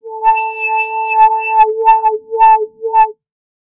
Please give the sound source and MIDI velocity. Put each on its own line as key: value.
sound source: synthesizer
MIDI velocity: 50